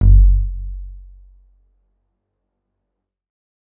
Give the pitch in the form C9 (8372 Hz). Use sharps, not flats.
F#1 (46.25 Hz)